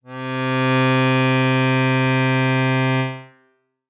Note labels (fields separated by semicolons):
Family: reed; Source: acoustic; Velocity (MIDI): 50